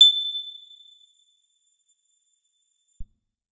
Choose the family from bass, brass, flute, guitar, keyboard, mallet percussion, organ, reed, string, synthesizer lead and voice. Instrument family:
guitar